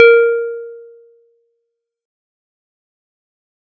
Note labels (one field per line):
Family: mallet percussion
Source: acoustic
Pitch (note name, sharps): A#4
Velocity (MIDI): 127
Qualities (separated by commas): fast decay